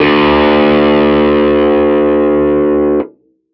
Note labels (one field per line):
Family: keyboard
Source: electronic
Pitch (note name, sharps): D2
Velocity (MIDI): 127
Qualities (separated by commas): distorted